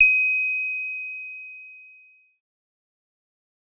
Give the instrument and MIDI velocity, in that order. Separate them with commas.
synthesizer bass, 25